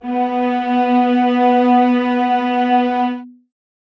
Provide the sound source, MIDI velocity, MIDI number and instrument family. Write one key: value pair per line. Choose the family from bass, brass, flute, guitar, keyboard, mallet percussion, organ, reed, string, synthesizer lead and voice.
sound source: acoustic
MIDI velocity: 50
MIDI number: 59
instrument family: string